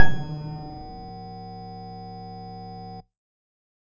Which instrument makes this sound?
synthesizer bass